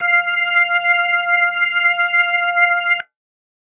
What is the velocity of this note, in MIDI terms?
127